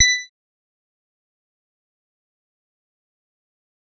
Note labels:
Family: bass; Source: synthesizer; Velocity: 75; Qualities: fast decay, percussive

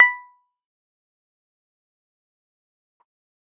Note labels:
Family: keyboard; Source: electronic; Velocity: 75; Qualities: fast decay, percussive

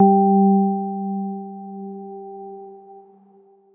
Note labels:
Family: keyboard; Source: electronic; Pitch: G3; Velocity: 75; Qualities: dark

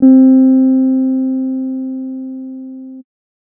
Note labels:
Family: keyboard; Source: electronic; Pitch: C4; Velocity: 25; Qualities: dark

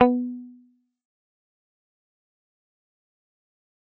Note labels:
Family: guitar; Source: electronic; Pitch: B3; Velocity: 127; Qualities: fast decay, percussive

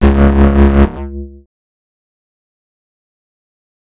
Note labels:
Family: bass; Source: synthesizer; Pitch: C#2; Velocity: 75; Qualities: distorted, fast decay, multiphonic

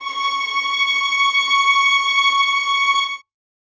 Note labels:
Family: string; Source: acoustic; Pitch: C#6; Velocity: 75; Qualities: bright, non-linear envelope, reverb

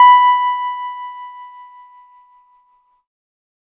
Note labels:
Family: keyboard; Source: electronic; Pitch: B5; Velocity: 50; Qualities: distorted

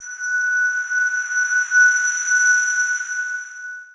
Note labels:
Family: mallet percussion; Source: electronic; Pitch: F#6; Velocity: 75; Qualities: bright, long release, non-linear envelope

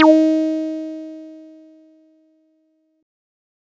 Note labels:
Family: bass; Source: synthesizer; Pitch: D#4; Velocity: 100; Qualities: bright, distorted

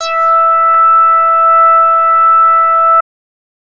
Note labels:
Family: bass; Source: synthesizer; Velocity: 75; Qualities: distorted

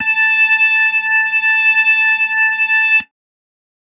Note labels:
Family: organ; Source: electronic; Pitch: A5; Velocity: 100

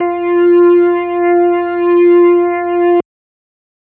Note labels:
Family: organ; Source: electronic; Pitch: F4; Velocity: 100; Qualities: distorted

